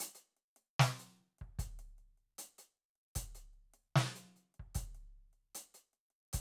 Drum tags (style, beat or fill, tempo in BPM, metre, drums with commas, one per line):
rock
beat
75 BPM
4/4
closed hi-hat, snare, kick